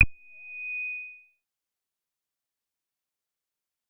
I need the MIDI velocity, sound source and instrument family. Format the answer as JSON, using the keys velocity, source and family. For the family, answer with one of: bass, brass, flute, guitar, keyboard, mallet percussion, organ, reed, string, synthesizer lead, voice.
{"velocity": 50, "source": "synthesizer", "family": "bass"}